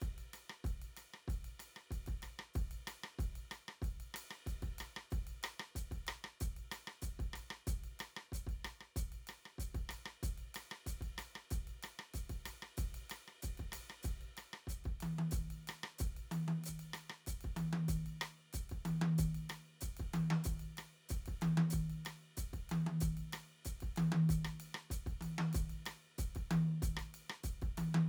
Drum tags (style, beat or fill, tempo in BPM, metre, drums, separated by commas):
Afrobeat, beat, 94 BPM, 4/4, ride, hi-hat pedal, cross-stick, high tom, kick